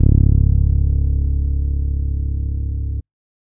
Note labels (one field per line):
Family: bass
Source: electronic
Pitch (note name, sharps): C#1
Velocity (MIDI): 75